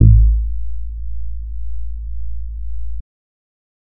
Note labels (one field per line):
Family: bass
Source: synthesizer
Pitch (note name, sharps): A1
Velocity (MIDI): 50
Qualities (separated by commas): dark